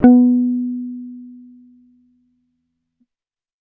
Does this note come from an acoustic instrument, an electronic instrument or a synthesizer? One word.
electronic